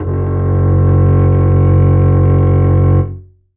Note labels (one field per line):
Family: string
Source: acoustic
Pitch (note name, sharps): F#1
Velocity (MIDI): 25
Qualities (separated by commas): reverb